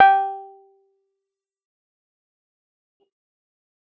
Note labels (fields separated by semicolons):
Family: keyboard; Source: electronic; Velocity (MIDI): 75; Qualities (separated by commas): fast decay, percussive